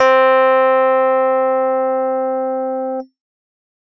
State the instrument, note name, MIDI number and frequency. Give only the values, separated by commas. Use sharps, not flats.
electronic keyboard, C4, 60, 261.6 Hz